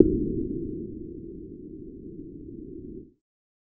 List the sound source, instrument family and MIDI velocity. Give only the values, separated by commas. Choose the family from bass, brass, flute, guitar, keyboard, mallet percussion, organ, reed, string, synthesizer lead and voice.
synthesizer, bass, 75